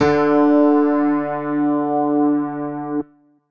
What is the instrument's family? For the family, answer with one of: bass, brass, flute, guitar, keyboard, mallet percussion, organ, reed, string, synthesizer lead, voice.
keyboard